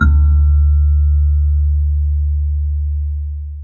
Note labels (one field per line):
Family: mallet percussion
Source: acoustic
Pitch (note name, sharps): D2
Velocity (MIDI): 25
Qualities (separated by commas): dark, long release, reverb